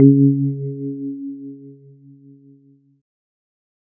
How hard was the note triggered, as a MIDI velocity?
75